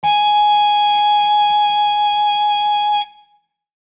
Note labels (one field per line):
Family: brass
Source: acoustic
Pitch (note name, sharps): G#5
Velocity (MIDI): 100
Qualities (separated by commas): bright